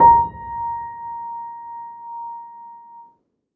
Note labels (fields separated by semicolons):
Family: keyboard; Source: acoustic; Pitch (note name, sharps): A#5; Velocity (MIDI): 50; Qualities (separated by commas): reverb